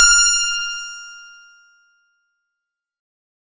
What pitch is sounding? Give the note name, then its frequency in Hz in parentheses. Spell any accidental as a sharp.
F6 (1397 Hz)